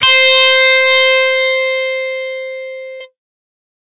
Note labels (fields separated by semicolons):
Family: guitar; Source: electronic; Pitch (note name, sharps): C5; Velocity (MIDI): 100; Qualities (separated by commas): bright, distorted